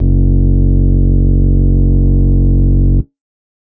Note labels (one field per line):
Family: organ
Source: electronic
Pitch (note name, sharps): F#1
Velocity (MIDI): 127